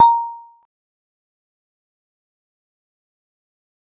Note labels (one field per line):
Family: mallet percussion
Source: acoustic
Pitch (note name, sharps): A#5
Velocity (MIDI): 25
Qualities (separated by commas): fast decay, percussive